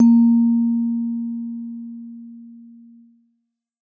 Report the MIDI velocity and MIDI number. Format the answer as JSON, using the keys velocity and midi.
{"velocity": 127, "midi": 58}